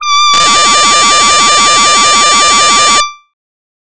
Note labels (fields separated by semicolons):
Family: voice; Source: synthesizer; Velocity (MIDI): 127; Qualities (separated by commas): bright